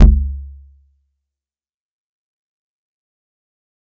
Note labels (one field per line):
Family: mallet percussion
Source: acoustic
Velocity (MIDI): 127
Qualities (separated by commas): fast decay, multiphonic, percussive